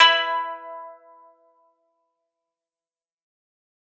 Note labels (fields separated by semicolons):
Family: guitar; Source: acoustic; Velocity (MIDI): 50; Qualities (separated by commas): fast decay